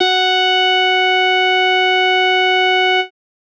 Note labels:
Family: bass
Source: synthesizer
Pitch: F#4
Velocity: 50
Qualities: bright, distorted

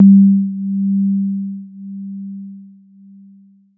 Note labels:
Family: keyboard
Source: electronic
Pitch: G3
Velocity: 100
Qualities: dark, long release

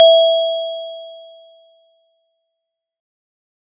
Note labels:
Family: mallet percussion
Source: acoustic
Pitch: E5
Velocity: 127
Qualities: bright

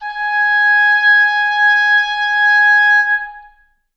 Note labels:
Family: reed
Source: acoustic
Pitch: G#5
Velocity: 127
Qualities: long release, reverb

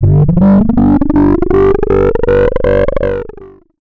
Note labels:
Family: bass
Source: synthesizer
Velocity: 75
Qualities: distorted, long release, multiphonic, tempo-synced

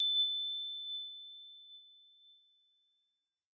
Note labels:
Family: keyboard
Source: electronic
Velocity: 75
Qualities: bright

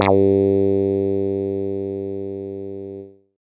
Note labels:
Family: bass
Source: synthesizer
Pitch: G2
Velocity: 127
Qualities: distorted

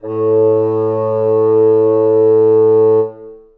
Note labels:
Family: reed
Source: acoustic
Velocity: 100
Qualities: long release, reverb

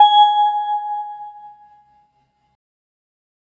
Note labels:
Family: organ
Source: electronic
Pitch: G#5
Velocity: 75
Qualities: fast decay

